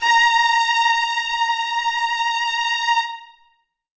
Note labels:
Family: string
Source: acoustic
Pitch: A#5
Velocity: 127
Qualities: bright, reverb

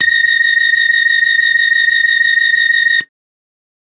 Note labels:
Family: organ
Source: electronic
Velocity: 25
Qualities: distorted

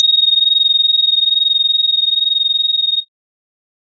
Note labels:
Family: organ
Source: electronic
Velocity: 50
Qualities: bright

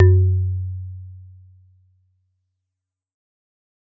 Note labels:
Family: mallet percussion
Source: acoustic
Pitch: F#2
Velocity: 127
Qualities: dark, fast decay

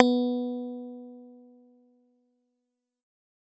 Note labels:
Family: bass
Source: synthesizer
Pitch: B3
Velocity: 50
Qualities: fast decay

